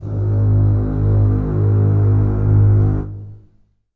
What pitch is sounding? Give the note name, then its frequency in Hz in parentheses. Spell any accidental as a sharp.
G#1 (51.91 Hz)